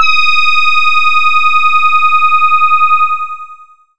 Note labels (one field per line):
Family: voice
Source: synthesizer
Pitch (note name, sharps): D#6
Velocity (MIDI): 25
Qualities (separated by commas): bright, long release